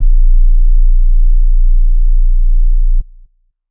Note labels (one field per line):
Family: flute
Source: acoustic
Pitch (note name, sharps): A#0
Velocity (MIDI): 50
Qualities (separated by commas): dark